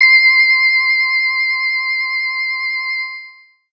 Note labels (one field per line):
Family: organ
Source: electronic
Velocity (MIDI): 50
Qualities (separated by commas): bright